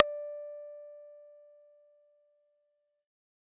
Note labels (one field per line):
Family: bass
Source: synthesizer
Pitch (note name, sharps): D5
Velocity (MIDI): 100